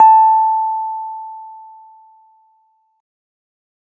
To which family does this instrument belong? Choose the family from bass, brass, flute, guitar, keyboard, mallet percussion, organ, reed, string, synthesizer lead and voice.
keyboard